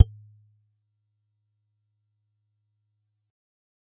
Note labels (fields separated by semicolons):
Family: guitar; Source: acoustic; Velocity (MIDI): 50; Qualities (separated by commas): percussive